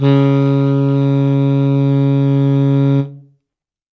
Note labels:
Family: reed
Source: acoustic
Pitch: C#3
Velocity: 50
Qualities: reverb

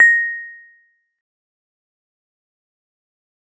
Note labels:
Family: mallet percussion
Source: acoustic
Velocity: 50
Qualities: fast decay, percussive

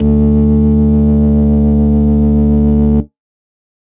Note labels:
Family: organ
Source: electronic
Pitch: D2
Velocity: 127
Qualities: distorted

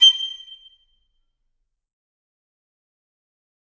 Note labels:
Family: flute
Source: acoustic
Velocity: 25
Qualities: bright, fast decay, percussive, reverb

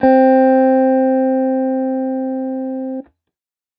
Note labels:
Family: guitar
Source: electronic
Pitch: C4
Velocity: 75

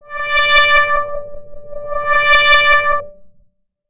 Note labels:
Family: bass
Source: synthesizer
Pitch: D5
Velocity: 25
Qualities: distorted, tempo-synced

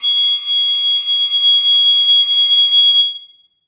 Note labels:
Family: flute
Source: acoustic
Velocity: 127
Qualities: bright, reverb

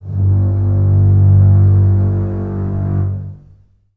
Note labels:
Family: string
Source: acoustic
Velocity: 25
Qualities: long release, reverb

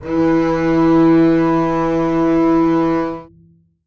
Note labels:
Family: string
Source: acoustic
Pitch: E3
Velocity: 50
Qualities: reverb

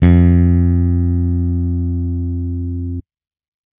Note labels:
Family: bass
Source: electronic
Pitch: F2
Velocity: 127

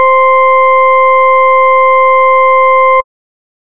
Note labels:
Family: bass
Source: synthesizer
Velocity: 100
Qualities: distorted

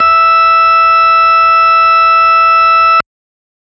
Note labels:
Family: organ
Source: electronic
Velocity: 50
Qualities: bright

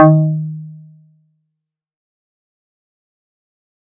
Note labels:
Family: guitar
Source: synthesizer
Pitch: D#3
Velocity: 100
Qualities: dark, fast decay

